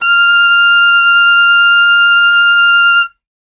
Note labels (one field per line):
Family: reed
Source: acoustic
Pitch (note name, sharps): F6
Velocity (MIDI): 50